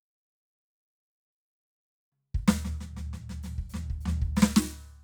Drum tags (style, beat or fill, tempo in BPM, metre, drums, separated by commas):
funk, fill, 95 BPM, 4/4, hi-hat pedal, snare, mid tom, floor tom, kick